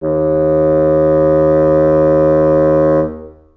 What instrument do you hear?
acoustic reed instrument